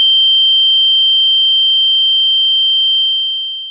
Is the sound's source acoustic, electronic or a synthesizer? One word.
synthesizer